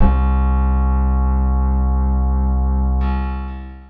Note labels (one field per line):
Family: guitar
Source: acoustic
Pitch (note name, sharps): C2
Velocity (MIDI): 127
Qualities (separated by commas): reverb